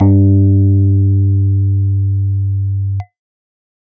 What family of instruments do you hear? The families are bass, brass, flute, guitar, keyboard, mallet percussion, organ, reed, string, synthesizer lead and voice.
keyboard